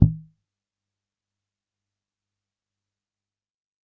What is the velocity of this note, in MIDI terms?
25